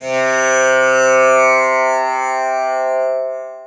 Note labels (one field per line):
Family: guitar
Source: acoustic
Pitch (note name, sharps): C3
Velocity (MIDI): 127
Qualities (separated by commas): bright, long release, reverb